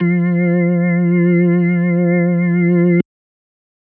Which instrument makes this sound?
electronic organ